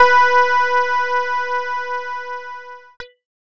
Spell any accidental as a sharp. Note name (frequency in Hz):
B4 (493.9 Hz)